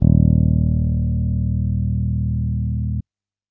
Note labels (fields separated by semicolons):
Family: bass; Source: electronic; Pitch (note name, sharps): D#1; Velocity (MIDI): 50